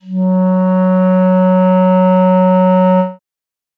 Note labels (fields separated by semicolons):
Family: reed; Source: acoustic; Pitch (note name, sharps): F#3; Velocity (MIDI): 25; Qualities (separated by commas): dark